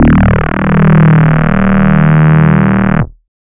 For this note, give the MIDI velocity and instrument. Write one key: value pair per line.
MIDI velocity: 75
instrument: synthesizer bass